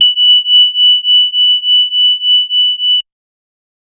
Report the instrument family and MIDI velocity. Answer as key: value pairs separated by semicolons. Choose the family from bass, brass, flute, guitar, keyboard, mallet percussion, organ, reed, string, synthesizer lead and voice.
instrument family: organ; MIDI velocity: 50